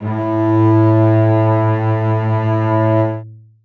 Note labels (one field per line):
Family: string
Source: acoustic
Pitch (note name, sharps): A2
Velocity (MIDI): 100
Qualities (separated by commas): long release, reverb